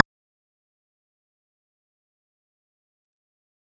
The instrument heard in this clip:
synthesizer bass